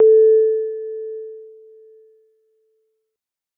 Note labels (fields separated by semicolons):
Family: keyboard; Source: electronic; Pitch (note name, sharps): A4; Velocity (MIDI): 25